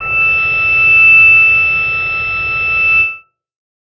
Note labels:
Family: bass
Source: synthesizer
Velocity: 50

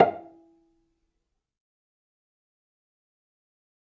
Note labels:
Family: string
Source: acoustic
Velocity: 127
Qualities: fast decay, percussive, reverb

